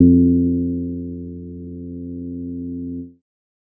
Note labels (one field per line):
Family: bass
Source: synthesizer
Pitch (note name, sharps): F2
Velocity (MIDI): 127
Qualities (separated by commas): dark